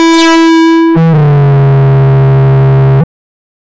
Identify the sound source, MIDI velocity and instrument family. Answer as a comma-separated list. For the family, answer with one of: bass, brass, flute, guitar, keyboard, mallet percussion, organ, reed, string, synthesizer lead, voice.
synthesizer, 127, bass